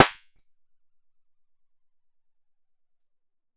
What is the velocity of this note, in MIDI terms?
127